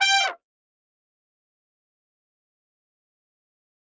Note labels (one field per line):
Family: brass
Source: acoustic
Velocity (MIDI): 127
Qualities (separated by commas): bright, fast decay, percussive, reverb